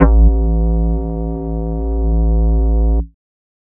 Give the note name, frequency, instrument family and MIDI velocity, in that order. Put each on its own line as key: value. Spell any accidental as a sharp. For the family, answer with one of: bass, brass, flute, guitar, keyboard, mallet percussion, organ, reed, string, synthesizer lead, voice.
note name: A1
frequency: 55 Hz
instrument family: flute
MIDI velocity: 127